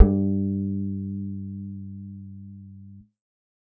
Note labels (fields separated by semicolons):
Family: bass; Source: synthesizer; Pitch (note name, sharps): G2; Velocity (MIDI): 75; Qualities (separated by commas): dark, reverb